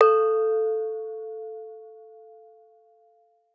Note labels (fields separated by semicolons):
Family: mallet percussion; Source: acoustic; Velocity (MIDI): 127; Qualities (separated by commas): multiphonic